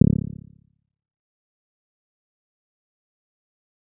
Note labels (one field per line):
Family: bass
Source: synthesizer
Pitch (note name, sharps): C#1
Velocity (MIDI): 127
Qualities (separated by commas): dark, fast decay, percussive